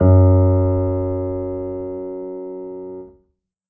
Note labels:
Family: keyboard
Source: acoustic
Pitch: F#2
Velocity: 25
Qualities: reverb

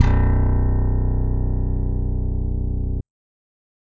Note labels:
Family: bass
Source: electronic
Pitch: B0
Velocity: 50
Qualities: bright

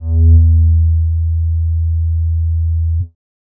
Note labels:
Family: bass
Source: synthesizer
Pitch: E2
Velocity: 50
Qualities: dark

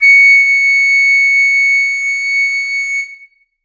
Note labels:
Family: flute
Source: acoustic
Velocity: 127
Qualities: reverb

